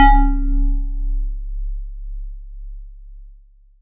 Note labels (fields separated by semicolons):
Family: mallet percussion; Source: acoustic; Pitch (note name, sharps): C#1; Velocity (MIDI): 127; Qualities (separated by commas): long release